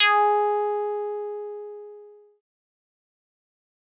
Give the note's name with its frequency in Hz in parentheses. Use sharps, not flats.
G#4 (415.3 Hz)